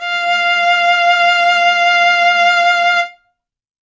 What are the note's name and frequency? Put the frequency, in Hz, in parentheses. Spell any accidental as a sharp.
F5 (698.5 Hz)